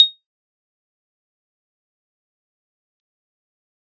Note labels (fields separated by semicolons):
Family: keyboard; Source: electronic; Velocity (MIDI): 100; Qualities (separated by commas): bright, fast decay, percussive